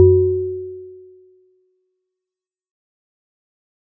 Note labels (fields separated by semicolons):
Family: mallet percussion; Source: acoustic; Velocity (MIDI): 100; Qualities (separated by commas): fast decay